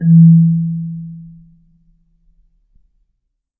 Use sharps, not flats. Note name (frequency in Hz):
E3 (164.8 Hz)